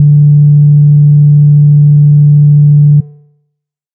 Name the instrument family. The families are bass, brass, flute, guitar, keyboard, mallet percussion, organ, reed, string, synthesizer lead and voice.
bass